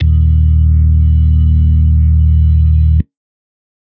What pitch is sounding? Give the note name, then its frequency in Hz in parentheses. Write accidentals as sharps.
D#1 (38.89 Hz)